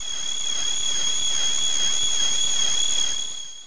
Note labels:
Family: voice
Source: synthesizer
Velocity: 25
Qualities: distorted, long release

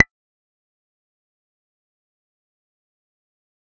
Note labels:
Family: bass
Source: synthesizer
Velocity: 100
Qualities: fast decay, percussive

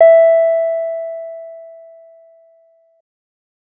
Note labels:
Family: bass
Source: synthesizer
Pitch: E5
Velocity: 75

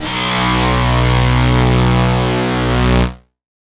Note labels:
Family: guitar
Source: electronic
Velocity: 25

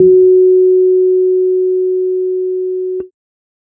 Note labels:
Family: keyboard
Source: electronic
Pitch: F#4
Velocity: 25

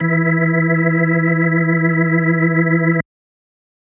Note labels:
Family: organ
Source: electronic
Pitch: E3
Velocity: 25

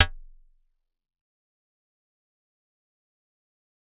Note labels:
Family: mallet percussion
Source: acoustic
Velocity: 75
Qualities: fast decay, percussive

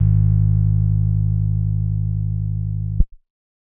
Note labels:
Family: keyboard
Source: electronic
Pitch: G#1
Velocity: 25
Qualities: dark

